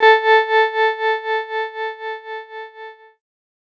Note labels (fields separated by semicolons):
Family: keyboard; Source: electronic; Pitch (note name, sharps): A4; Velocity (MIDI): 127